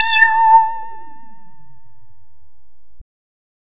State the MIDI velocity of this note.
100